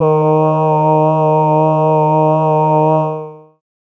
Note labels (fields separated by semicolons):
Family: voice; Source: synthesizer; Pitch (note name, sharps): D#3; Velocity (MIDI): 127; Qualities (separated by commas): long release